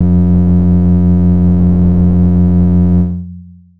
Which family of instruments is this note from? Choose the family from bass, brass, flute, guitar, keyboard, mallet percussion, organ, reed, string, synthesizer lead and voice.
keyboard